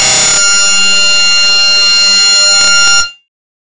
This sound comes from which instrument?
synthesizer bass